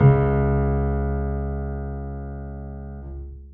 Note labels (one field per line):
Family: keyboard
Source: acoustic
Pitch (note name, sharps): C#2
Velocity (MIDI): 100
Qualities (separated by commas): reverb